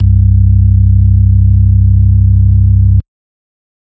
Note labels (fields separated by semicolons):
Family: organ; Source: electronic; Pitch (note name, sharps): C1; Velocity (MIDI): 100; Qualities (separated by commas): dark